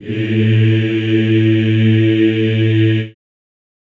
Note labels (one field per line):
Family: voice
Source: acoustic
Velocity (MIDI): 127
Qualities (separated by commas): reverb